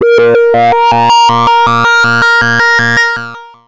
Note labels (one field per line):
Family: bass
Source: synthesizer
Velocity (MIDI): 127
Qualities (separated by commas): distorted, long release, multiphonic, tempo-synced